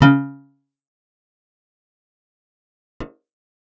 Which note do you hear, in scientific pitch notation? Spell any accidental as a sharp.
C#3